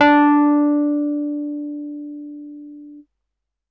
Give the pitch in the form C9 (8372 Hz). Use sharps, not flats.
D4 (293.7 Hz)